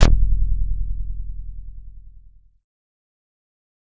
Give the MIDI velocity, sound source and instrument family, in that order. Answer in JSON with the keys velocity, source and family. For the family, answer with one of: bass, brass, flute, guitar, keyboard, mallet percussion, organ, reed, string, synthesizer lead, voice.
{"velocity": 50, "source": "synthesizer", "family": "bass"}